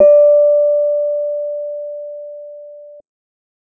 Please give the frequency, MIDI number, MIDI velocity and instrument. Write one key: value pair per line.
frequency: 587.3 Hz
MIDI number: 74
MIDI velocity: 25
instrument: electronic keyboard